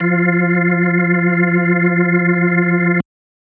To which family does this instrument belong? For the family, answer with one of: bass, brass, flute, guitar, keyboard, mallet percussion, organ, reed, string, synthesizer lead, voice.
organ